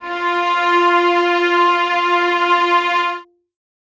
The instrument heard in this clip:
acoustic string instrument